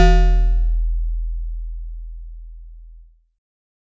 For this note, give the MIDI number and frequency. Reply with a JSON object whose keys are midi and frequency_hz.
{"midi": 28, "frequency_hz": 41.2}